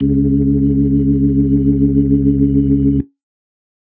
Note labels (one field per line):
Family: organ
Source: electronic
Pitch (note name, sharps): C#2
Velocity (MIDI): 100